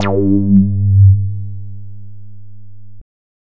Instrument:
synthesizer bass